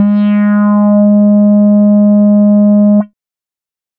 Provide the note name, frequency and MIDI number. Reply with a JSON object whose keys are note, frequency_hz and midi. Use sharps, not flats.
{"note": "G#3", "frequency_hz": 207.7, "midi": 56}